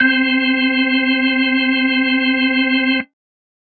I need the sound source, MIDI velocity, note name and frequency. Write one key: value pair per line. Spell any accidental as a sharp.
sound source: electronic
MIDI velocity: 127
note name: C4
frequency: 261.6 Hz